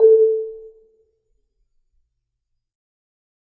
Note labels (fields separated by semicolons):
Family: mallet percussion; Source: acoustic; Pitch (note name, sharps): A4; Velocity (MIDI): 50; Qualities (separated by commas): dark, fast decay, percussive, reverb